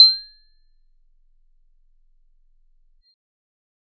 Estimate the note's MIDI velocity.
75